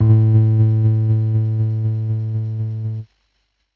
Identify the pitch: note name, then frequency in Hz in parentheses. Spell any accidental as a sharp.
A2 (110 Hz)